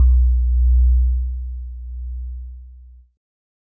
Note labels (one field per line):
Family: keyboard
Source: electronic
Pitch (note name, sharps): B1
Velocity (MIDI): 25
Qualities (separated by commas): multiphonic